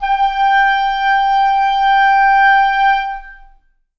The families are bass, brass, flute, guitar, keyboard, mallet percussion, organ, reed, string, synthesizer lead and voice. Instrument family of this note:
reed